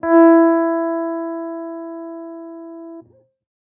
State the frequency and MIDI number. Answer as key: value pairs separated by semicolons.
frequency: 329.6 Hz; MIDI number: 64